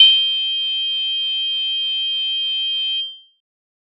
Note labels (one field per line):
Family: keyboard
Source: electronic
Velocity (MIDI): 100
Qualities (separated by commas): bright